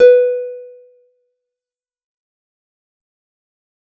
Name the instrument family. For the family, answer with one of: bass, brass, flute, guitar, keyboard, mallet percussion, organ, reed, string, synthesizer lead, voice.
guitar